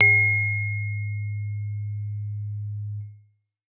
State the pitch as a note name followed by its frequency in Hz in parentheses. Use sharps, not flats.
G#2 (103.8 Hz)